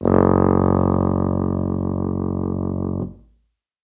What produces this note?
acoustic brass instrument